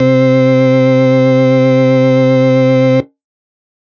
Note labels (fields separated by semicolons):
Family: organ; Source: electronic; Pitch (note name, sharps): C3; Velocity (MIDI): 127; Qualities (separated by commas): distorted